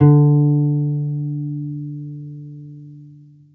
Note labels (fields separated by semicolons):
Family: string; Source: acoustic; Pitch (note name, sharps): D3; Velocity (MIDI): 25; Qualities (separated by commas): reverb